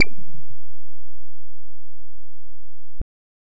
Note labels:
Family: bass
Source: synthesizer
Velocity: 25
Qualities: distorted

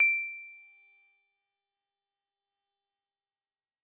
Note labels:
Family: mallet percussion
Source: acoustic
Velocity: 127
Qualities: bright, long release

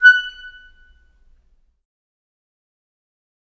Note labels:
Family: reed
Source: acoustic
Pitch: F#6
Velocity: 25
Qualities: fast decay, percussive, reverb

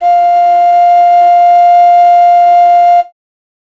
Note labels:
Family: flute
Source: acoustic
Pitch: F5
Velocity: 50

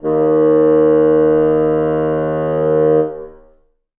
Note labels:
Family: reed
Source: acoustic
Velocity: 75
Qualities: long release, reverb

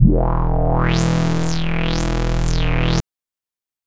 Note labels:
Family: bass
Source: synthesizer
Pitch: E1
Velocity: 127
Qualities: distorted

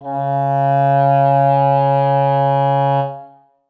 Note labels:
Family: reed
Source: acoustic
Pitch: C#3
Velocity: 75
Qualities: reverb

